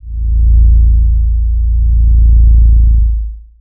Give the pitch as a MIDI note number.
21